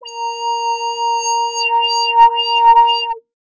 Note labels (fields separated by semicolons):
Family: bass; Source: synthesizer; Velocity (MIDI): 100; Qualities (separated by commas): distorted, non-linear envelope